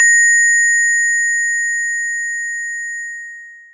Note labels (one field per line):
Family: mallet percussion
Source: acoustic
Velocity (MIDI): 50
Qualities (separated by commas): bright, distorted, long release